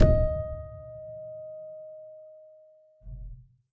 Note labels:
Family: keyboard; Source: acoustic; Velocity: 50; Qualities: dark, reverb

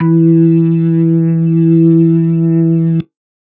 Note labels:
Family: organ; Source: electronic; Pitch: E3; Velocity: 100

